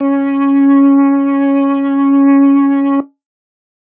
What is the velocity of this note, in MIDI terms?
127